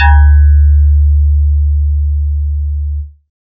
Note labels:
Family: synthesizer lead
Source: synthesizer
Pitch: D2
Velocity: 127

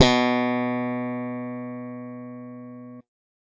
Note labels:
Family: bass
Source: electronic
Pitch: B2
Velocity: 127

